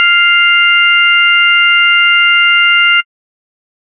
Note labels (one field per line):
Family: organ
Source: electronic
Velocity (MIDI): 127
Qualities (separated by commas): bright